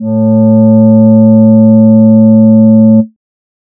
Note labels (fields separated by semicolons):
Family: voice; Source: synthesizer; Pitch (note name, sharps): A2; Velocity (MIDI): 75